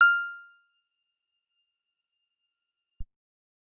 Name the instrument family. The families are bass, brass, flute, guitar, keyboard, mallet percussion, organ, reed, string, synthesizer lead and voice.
guitar